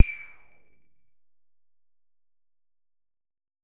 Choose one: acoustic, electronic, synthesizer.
synthesizer